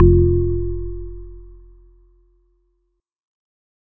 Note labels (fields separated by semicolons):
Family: organ; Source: electronic; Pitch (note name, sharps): F1; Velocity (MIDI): 50